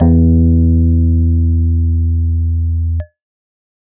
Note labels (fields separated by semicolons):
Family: keyboard; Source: electronic; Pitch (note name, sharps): E2; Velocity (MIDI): 25; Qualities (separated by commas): distorted